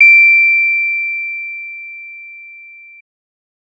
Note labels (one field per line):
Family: bass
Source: synthesizer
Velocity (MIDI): 75